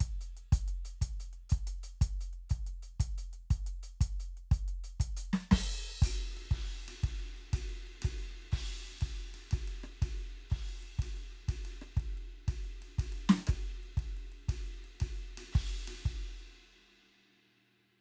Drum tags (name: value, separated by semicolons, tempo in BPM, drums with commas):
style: rock; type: beat; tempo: 120 BPM; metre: 4/4; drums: crash, ride, closed hi-hat, open hi-hat, snare, cross-stick, kick